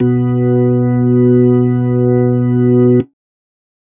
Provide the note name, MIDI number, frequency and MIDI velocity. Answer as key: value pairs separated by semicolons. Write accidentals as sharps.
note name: B2; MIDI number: 47; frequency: 123.5 Hz; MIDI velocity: 50